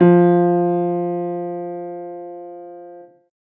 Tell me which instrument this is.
acoustic keyboard